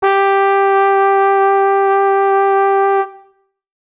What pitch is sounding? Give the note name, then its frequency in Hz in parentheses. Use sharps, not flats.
G4 (392 Hz)